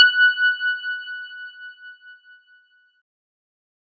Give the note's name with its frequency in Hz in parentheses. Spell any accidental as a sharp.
F#6 (1480 Hz)